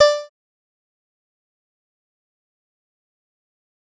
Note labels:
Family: bass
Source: synthesizer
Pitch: D5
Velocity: 127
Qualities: bright, distorted, fast decay, percussive

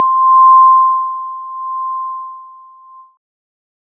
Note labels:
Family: keyboard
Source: electronic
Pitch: C6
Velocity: 50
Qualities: multiphonic

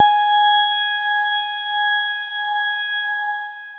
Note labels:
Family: keyboard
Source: electronic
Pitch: G#5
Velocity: 75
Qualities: long release

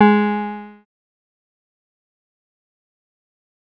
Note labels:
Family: synthesizer lead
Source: synthesizer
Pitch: G#3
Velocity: 75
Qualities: distorted, fast decay

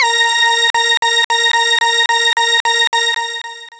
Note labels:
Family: synthesizer lead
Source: synthesizer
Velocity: 75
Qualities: bright, long release

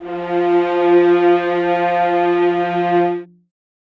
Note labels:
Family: string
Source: acoustic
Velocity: 50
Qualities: reverb

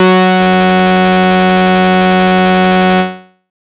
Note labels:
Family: bass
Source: synthesizer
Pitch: F#3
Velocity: 75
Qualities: bright, distorted

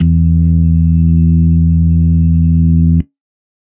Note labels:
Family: organ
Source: electronic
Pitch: E2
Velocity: 50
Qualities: dark

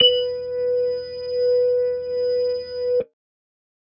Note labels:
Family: organ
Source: electronic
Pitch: B4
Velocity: 25

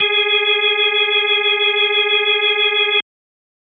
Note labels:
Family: organ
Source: electronic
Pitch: G#4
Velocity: 100

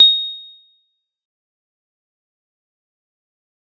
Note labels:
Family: mallet percussion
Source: acoustic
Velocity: 25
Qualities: bright, fast decay, percussive

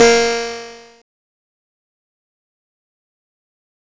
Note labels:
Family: guitar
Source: electronic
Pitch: A#3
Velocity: 25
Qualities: bright, distorted, fast decay

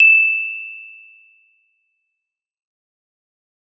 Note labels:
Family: mallet percussion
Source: acoustic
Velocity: 100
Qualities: bright, fast decay

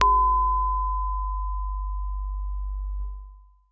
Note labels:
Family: keyboard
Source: acoustic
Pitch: G1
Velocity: 50

